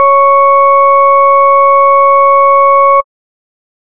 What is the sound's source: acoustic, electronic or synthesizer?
synthesizer